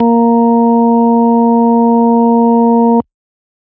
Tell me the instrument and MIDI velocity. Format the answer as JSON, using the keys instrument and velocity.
{"instrument": "electronic organ", "velocity": 75}